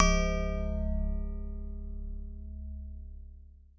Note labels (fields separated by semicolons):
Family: mallet percussion; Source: acoustic; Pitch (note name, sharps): C#1; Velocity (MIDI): 127